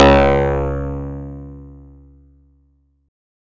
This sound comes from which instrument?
acoustic guitar